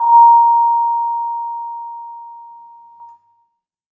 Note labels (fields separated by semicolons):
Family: mallet percussion; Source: acoustic; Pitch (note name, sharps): A#5; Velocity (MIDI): 25; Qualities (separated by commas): reverb